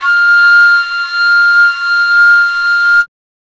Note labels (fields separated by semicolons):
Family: flute; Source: acoustic; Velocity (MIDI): 50; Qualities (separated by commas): multiphonic